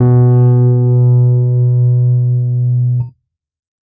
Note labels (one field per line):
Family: keyboard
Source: electronic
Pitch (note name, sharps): B2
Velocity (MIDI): 75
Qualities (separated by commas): dark